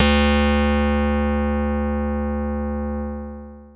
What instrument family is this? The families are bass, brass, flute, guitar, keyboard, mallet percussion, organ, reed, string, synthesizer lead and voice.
keyboard